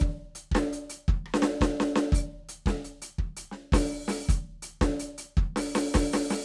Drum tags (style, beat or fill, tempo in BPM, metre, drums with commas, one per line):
rock shuffle
beat
112 BPM
4/4
closed hi-hat, open hi-hat, hi-hat pedal, snare, cross-stick, kick